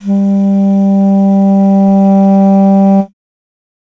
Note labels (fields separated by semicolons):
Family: reed; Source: acoustic; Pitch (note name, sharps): G3; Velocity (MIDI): 25